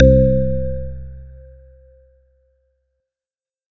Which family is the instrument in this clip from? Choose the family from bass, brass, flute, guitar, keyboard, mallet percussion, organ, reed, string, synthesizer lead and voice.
organ